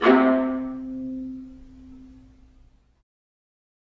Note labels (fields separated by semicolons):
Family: string; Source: acoustic; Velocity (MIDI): 50; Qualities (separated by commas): reverb